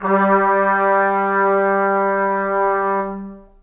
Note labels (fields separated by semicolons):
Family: brass; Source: acoustic; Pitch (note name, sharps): G3; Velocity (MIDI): 50; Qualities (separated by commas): long release, reverb